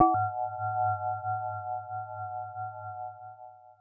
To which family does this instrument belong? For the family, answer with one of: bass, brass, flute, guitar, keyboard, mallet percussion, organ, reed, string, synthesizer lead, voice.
mallet percussion